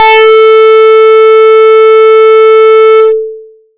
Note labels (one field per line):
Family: bass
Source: synthesizer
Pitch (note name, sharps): A4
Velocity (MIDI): 127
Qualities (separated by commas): bright, distorted, long release